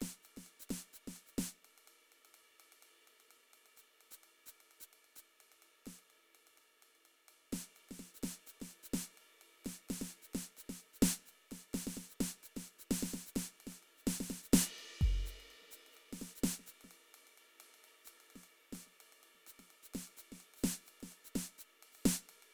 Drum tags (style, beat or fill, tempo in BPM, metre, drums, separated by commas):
linear jazz, beat, 128 BPM, 4/4, ride, hi-hat pedal, snare, kick